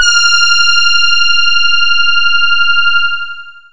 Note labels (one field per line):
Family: voice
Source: synthesizer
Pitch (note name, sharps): F6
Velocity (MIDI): 50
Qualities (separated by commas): bright, long release